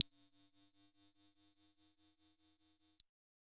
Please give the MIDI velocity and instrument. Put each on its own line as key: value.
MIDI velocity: 100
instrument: electronic organ